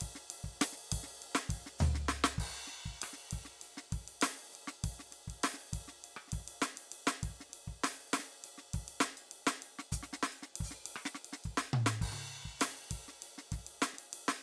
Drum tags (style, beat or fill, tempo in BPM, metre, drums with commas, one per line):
funk
beat
100 BPM
4/4
crash, ride, ride bell, hi-hat pedal, snare, cross-stick, high tom, mid tom, floor tom, kick